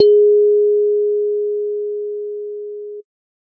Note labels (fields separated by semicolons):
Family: keyboard; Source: electronic; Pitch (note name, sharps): G#4; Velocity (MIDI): 25